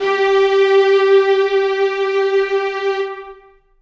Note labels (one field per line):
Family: string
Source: acoustic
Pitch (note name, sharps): G4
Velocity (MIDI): 127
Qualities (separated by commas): long release, reverb